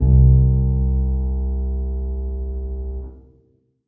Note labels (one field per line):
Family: keyboard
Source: acoustic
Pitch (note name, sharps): C2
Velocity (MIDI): 25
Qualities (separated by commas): reverb